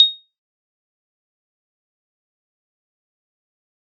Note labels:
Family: keyboard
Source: electronic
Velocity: 25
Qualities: bright, fast decay, percussive

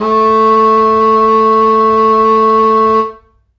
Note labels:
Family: reed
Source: acoustic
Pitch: A3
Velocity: 100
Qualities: distorted, reverb

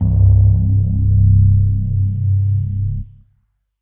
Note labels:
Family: keyboard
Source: electronic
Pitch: C1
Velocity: 75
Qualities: distorted

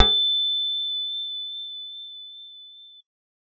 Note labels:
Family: bass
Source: synthesizer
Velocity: 75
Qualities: bright, reverb

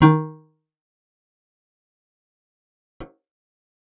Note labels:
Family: guitar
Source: acoustic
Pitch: D#3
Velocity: 100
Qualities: fast decay, percussive, reverb

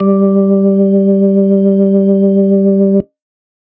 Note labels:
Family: organ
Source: electronic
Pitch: G3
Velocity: 127

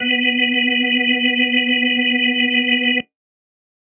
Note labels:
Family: organ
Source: electronic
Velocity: 127

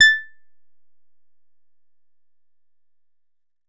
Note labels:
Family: guitar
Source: synthesizer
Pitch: A6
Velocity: 50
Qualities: percussive

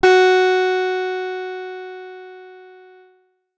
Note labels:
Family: guitar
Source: acoustic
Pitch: F#4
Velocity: 50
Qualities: bright, distorted

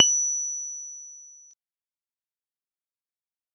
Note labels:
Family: guitar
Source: synthesizer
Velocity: 25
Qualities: bright, fast decay

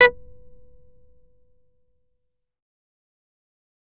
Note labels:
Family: bass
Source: synthesizer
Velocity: 25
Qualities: distorted, fast decay, percussive

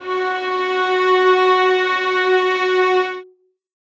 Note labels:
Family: string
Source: acoustic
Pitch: F#4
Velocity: 25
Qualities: reverb

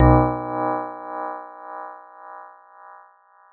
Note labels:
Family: keyboard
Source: electronic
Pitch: B1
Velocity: 127

